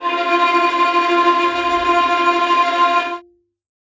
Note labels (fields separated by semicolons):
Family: string; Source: acoustic; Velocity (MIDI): 25; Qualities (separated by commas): bright, non-linear envelope, reverb